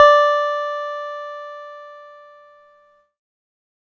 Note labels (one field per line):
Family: keyboard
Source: electronic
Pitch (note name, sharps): D5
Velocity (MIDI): 50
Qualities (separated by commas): distorted